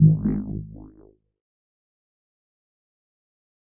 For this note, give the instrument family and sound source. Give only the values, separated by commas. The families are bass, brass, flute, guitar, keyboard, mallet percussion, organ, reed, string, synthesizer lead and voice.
keyboard, electronic